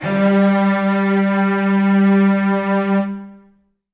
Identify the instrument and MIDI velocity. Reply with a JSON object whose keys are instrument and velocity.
{"instrument": "acoustic string instrument", "velocity": 127}